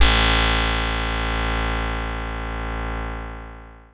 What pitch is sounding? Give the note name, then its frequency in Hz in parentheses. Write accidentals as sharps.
A1 (55 Hz)